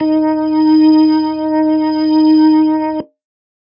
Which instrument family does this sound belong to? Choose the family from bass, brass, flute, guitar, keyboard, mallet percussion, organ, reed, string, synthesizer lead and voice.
organ